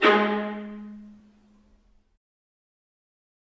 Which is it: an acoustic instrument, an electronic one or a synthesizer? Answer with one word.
acoustic